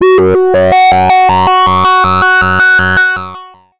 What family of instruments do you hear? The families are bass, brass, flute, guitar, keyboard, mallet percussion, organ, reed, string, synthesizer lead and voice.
bass